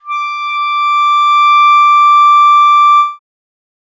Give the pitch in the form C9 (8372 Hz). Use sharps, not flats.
D6 (1175 Hz)